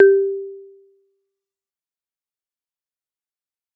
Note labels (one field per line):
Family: mallet percussion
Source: acoustic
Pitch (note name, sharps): G4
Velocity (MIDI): 75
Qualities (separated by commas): fast decay, percussive